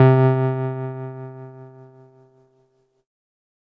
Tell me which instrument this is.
electronic keyboard